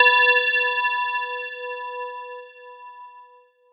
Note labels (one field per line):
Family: mallet percussion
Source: electronic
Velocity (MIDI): 100